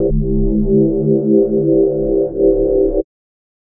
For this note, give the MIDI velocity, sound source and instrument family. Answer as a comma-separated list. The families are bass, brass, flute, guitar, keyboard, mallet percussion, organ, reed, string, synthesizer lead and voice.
75, electronic, mallet percussion